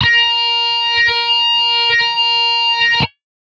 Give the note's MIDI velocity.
50